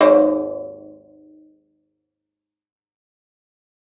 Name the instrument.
acoustic guitar